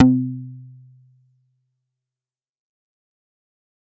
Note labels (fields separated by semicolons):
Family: bass; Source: synthesizer; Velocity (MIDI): 75; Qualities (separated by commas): distorted, fast decay, percussive